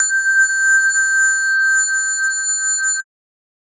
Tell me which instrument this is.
synthesizer mallet percussion instrument